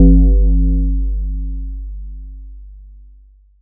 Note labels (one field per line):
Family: mallet percussion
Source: electronic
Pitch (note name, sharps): G1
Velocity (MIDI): 75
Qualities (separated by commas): multiphonic